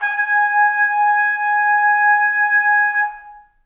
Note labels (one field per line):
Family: brass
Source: acoustic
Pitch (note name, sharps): G#5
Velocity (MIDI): 25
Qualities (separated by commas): reverb